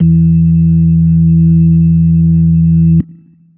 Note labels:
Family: organ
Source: electronic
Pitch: E2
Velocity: 127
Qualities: dark, long release

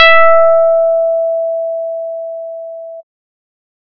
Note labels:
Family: bass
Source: synthesizer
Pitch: E5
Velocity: 75

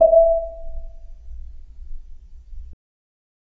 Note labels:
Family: mallet percussion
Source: acoustic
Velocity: 25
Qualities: dark, reverb

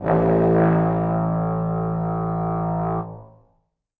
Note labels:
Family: brass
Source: acoustic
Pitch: A1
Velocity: 25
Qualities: bright, reverb

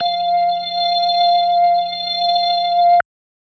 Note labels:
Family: organ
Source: electronic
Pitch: F5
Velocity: 75

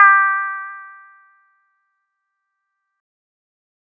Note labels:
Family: guitar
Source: synthesizer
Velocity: 25

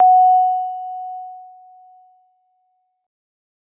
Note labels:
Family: keyboard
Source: electronic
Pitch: F#5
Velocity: 25

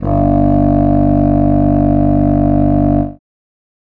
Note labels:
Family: reed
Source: acoustic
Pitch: G1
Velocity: 100

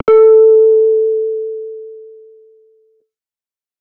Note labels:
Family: bass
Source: synthesizer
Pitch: A4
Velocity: 127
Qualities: distorted

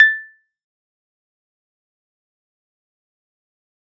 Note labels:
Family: keyboard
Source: electronic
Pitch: A6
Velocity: 50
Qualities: fast decay, percussive

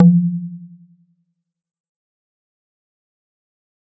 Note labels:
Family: mallet percussion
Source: acoustic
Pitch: F3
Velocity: 127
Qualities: fast decay, percussive

